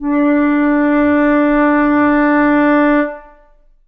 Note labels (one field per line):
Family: flute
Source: acoustic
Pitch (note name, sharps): D4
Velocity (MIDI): 50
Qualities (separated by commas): long release, reverb